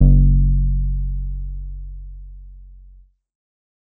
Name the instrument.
synthesizer bass